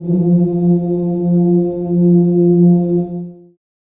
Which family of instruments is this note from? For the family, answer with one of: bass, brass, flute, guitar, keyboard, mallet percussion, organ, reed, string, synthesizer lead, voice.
voice